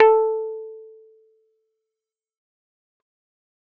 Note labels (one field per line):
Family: keyboard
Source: electronic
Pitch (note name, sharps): A4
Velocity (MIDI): 50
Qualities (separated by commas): fast decay